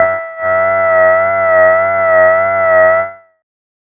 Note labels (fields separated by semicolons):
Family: bass; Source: synthesizer; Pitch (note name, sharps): E5; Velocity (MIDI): 100; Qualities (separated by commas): distorted, tempo-synced